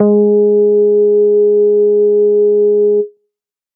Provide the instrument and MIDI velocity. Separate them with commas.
synthesizer bass, 50